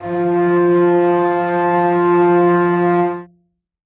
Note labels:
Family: string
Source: acoustic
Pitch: F3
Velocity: 25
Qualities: reverb

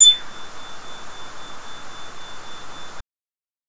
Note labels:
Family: bass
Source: synthesizer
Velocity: 50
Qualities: bright, distorted

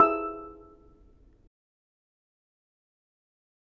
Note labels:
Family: mallet percussion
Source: acoustic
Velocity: 50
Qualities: fast decay, percussive, reverb

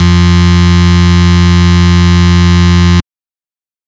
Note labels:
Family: organ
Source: electronic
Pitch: F2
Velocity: 127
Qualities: bright, distorted

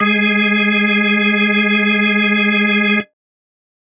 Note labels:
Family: organ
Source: electronic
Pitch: G#3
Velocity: 100

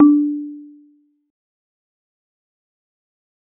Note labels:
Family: mallet percussion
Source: acoustic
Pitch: D4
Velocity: 50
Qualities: fast decay, percussive

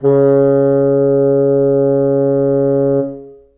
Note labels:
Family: reed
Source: acoustic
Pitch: C#3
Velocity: 25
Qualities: reverb

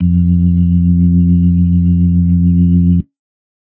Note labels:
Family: organ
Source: electronic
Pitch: F2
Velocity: 25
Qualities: dark

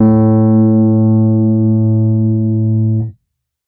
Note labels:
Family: keyboard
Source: electronic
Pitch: A2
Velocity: 75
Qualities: dark, distorted

